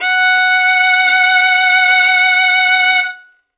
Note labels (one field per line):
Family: string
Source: acoustic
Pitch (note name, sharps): F#5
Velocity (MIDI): 75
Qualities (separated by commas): bright, reverb